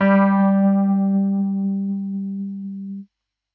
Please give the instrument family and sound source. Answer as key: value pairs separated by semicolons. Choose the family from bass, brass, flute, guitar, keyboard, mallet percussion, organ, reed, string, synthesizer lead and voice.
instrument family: keyboard; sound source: electronic